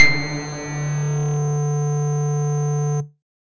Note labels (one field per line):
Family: bass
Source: synthesizer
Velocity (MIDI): 75